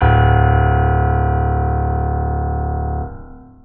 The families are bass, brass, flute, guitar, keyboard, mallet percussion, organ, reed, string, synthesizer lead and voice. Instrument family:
organ